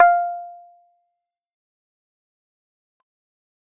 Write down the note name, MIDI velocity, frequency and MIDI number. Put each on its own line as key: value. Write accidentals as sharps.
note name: F5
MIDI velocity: 25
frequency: 698.5 Hz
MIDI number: 77